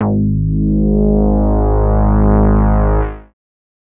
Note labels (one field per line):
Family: bass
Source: synthesizer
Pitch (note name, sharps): G#1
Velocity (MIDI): 100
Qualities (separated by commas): distorted, multiphonic